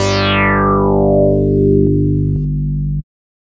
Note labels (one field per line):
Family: bass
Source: synthesizer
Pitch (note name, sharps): G1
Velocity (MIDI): 75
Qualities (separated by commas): distorted